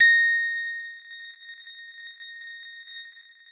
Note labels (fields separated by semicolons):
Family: guitar; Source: electronic; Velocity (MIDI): 75; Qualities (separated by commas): bright